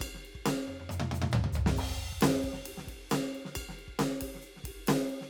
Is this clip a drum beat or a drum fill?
beat